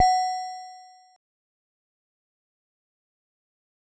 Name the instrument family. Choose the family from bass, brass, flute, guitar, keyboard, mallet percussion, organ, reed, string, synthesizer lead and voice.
mallet percussion